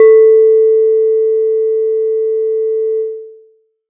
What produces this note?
acoustic mallet percussion instrument